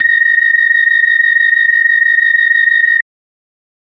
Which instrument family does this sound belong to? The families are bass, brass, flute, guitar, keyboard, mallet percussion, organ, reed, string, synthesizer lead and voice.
organ